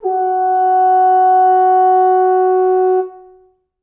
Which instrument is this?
acoustic brass instrument